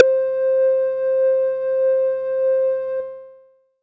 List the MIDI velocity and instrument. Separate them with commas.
75, synthesizer bass